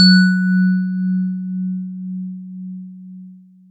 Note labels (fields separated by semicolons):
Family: mallet percussion; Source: acoustic; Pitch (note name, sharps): F#3; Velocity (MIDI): 100; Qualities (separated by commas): long release